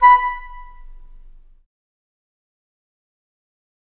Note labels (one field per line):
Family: flute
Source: acoustic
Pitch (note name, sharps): B5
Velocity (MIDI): 50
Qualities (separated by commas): fast decay, percussive, reverb